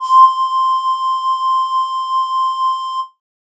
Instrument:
synthesizer flute